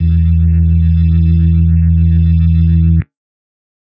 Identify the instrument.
electronic organ